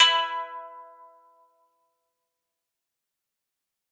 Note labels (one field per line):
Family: guitar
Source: acoustic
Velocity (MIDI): 100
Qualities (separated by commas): bright, fast decay